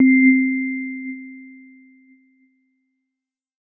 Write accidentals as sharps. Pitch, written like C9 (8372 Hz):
C4 (261.6 Hz)